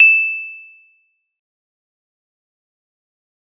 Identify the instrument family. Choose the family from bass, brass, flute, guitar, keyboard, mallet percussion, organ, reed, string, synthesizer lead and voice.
mallet percussion